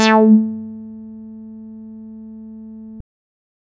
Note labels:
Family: bass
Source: synthesizer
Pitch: A3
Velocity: 75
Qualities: distorted

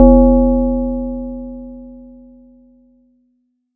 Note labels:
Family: mallet percussion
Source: acoustic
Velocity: 100

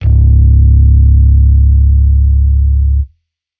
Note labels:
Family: bass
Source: electronic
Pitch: C#1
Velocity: 75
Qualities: distorted

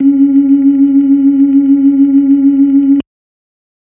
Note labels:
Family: organ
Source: electronic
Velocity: 75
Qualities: dark

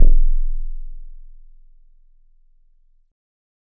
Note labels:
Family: keyboard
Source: electronic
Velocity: 50

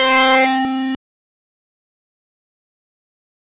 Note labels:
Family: bass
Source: synthesizer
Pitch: C4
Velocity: 75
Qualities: bright, distorted, fast decay

